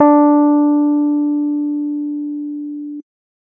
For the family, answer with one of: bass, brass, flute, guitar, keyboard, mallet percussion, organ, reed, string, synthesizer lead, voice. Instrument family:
keyboard